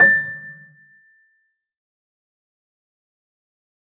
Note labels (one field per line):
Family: keyboard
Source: acoustic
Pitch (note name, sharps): A6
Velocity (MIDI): 50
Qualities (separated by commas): fast decay, percussive, reverb